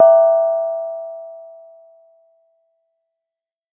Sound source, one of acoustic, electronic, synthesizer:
acoustic